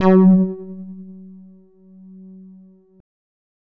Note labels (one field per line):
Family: bass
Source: synthesizer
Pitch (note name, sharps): F#3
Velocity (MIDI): 75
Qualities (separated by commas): distorted